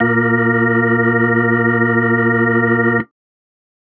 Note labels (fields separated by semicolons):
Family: organ; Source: electronic; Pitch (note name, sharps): A#2; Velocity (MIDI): 100